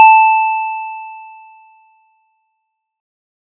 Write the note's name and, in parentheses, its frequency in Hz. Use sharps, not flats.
A5 (880 Hz)